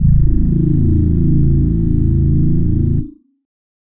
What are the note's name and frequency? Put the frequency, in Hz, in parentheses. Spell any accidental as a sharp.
A0 (27.5 Hz)